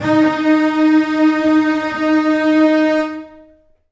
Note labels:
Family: string; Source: acoustic; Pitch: D#4; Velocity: 127; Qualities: long release, reverb

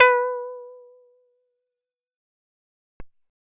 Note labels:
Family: bass; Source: synthesizer; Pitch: B4; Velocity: 100; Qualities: fast decay

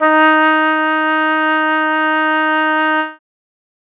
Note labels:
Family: reed; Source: acoustic; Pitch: D#4; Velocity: 50

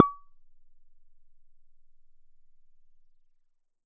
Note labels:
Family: bass; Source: synthesizer; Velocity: 127; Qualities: percussive

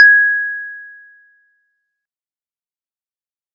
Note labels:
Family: mallet percussion; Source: acoustic; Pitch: G#6; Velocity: 25; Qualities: fast decay

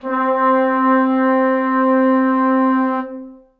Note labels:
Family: brass; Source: acoustic; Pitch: C4; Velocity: 50; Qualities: dark, reverb

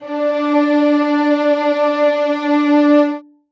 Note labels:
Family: string; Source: acoustic; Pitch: D4; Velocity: 75; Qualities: reverb

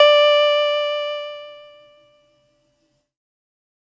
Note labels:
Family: keyboard; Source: electronic; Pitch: D5; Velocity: 75; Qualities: distorted

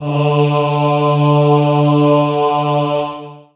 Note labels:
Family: voice; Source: acoustic; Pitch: D3; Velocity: 100; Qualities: long release, reverb

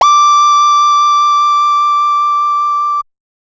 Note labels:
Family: bass; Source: synthesizer; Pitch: D6; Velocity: 25; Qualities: distorted

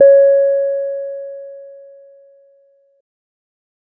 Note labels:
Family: bass; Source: synthesizer; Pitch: C#5; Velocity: 25

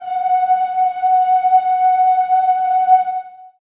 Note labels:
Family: voice; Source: acoustic; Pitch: F#5; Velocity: 50; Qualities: long release, reverb

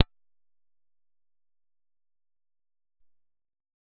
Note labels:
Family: bass; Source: synthesizer; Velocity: 50; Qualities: percussive

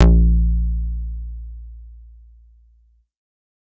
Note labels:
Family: bass; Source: synthesizer; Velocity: 127; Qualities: distorted

